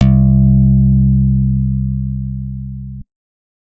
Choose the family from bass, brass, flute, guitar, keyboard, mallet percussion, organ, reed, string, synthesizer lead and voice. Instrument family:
guitar